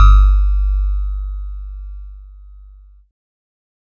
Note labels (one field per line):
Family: keyboard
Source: electronic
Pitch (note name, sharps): G1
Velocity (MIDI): 100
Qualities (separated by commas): distorted